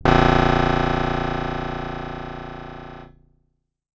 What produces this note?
acoustic guitar